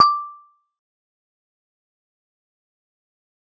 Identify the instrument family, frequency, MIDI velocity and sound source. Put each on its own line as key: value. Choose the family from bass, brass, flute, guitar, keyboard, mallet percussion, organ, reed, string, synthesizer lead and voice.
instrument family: mallet percussion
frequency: 1175 Hz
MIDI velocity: 100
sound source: acoustic